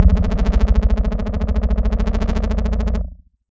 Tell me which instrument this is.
electronic keyboard